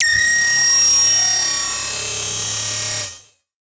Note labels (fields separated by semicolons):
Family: synthesizer lead; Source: synthesizer; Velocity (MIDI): 127; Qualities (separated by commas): bright, distorted, multiphonic, non-linear envelope